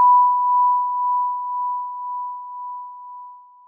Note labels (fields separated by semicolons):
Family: mallet percussion; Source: acoustic; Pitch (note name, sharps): B5; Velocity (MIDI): 75; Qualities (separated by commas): bright, long release